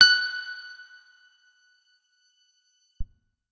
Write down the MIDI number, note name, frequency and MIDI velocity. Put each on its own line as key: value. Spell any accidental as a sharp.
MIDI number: 90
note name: F#6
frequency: 1480 Hz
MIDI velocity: 75